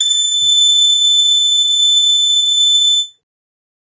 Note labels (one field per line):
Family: reed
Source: acoustic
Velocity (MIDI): 25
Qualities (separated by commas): bright, reverb